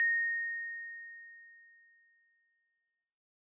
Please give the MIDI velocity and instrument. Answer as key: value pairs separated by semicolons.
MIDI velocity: 75; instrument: acoustic mallet percussion instrument